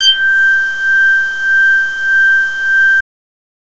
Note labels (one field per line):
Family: bass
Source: synthesizer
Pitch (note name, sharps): G6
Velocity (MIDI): 50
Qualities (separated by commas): distorted